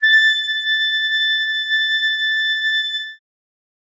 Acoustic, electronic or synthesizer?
acoustic